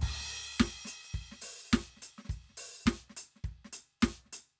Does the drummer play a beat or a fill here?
beat